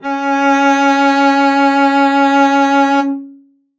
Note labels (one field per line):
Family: string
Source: acoustic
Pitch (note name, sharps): C#4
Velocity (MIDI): 127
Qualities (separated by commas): bright, reverb